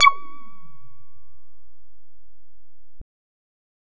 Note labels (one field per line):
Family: bass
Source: synthesizer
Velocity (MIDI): 50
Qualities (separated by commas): distorted